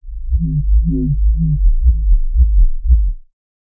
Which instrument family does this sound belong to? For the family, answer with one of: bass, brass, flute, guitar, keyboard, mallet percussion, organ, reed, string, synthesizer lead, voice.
bass